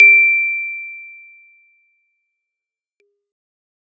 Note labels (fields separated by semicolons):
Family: keyboard; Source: acoustic; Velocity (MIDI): 50; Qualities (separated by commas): fast decay